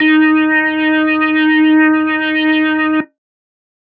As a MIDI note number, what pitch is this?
63